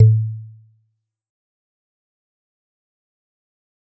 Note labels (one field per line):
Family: mallet percussion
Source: acoustic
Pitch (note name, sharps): A2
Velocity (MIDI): 50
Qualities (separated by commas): dark, fast decay, percussive